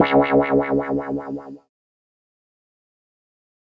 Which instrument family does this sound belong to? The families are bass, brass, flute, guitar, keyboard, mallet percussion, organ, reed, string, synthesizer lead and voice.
keyboard